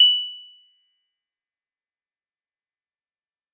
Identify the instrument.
acoustic mallet percussion instrument